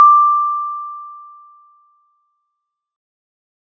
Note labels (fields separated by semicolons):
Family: mallet percussion; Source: acoustic; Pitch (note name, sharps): D6; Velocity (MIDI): 100